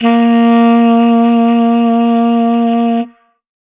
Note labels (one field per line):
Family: reed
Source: acoustic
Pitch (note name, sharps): A#3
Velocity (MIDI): 25